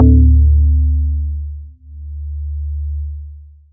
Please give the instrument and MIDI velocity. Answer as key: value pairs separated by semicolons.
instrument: synthesizer guitar; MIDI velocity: 25